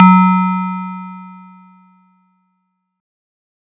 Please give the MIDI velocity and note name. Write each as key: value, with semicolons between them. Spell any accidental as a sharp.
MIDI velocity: 50; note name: F#3